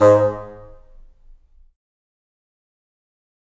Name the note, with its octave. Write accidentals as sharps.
G#2